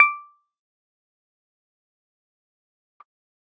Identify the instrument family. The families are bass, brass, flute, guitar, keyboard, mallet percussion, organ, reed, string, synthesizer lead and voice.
keyboard